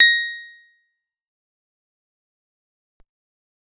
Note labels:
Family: guitar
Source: acoustic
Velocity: 50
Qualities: fast decay, percussive

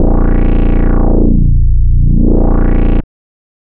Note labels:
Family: bass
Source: synthesizer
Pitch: A#0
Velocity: 127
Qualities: distorted

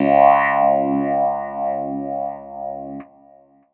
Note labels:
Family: keyboard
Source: electronic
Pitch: C#2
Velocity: 100

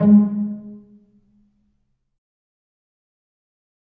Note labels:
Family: string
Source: acoustic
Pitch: G#3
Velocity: 127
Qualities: dark, fast decay, reverb

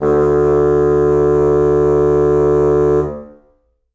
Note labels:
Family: reed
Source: acoustic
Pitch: D2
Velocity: 127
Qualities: reverb

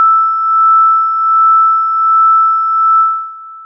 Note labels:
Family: synthesizer lead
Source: synthesizer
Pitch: E6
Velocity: 25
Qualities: long release

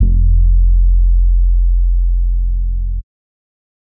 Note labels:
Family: bass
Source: synthesizer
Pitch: F1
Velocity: 127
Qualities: dark

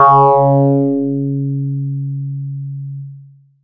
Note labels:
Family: bass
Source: synthesizer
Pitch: C#3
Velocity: 100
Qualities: distorted

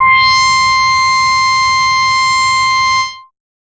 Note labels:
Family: bass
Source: synthesizer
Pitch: C6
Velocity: 127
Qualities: bright, distorted

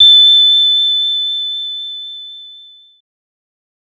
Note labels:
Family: bass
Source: synthesizer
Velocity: 25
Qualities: bright, distorted

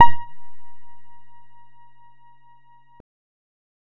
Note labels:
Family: bass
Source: synthesizer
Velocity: 25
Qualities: distorted

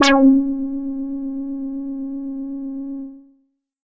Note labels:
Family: bass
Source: synthesizer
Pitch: C#4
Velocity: 50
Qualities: distorted, tempo-synced

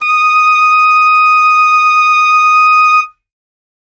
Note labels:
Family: reed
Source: acoustic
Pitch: D#6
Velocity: 75

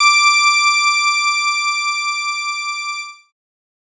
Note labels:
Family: bass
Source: synthesizer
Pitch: D6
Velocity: 75

